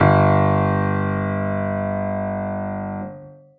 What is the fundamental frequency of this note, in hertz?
49 Hz